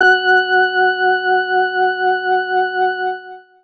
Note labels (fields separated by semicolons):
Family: organ; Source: electronic; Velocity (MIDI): 100; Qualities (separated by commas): distorted